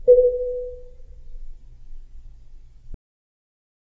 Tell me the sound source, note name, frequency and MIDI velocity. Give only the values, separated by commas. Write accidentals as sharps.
acoustic, B4, 493.9 Hz, 25